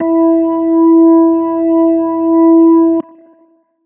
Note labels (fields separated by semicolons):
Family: organ; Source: electronic; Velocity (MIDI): 25